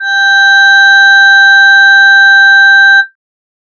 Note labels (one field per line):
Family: voice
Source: synthesizer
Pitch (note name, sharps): G5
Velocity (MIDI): 100